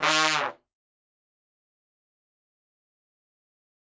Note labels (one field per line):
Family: brass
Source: acoustic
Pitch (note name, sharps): D#3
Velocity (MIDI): 127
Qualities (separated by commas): fast decay, reverb